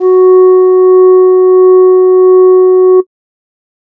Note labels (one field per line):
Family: flute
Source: synthesizer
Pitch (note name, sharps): F#4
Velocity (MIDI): 50